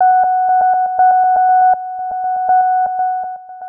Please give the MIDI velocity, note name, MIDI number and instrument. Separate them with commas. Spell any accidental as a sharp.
25, F#5, 78, synthesizer lead